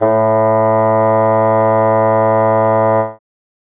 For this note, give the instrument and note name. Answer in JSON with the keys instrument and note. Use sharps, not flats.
{"instrument": "acoustic reed instrument", "note": "A2"}